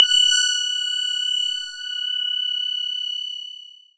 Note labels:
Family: mallet percussion; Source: electronic; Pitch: F#6; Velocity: 127; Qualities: bright, distorted, long release, non-linear envelope

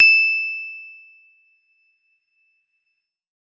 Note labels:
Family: keyboard; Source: electronic; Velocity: 100; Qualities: bright

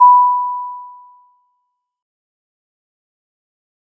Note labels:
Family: mallet percussion; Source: acoustic; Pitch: B5; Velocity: 25; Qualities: fast decay

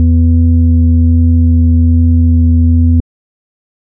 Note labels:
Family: organ; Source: electronic; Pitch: E2; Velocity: 50; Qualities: dark

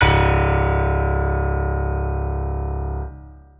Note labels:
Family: organ; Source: electronic; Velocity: 127; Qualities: long release, reverb

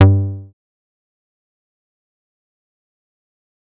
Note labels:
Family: bass; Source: synthesizer; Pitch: G2; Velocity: 127; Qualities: fast decay, percussive

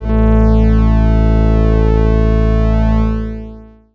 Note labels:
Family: organ; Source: electronic; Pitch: A1; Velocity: 50; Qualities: distorted, long release

